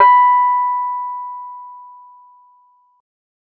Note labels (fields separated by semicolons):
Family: keyboard; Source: electronic; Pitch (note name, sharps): B5; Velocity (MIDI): 127